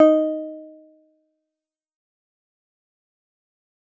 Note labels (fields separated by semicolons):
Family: guitar; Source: synthesizer; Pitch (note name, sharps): D#4; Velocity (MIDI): 75; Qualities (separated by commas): fast decay, percussive